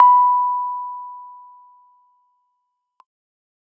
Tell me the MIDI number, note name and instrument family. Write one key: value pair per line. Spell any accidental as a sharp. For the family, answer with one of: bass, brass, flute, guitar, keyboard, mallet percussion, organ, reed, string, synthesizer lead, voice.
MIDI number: 83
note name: B5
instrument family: keyboard